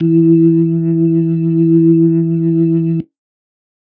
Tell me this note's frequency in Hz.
164.8 Hz